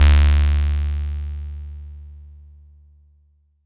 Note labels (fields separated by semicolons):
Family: bass; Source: synthesizer; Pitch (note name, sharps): D2; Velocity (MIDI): 75; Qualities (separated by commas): bright, distorted